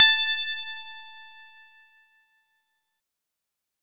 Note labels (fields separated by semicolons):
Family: synthesizer lead; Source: synthesizer; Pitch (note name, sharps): A5; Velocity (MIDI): 100; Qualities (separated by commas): bright, distorted